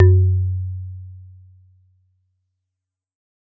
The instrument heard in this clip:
acoustic mallet percussion instrument